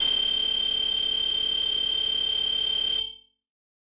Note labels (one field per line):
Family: keyboard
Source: electronic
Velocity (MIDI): 100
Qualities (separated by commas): bright